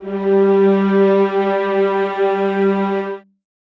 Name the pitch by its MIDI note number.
55